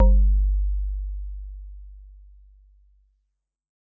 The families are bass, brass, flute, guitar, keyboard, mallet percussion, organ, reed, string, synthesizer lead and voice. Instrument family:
mallet percussion